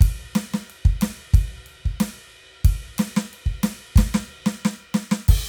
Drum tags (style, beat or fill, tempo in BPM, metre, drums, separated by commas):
rock, beat, 92 BPM, 4/4, crash, ride, snare, kick